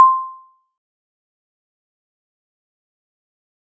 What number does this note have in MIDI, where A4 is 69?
84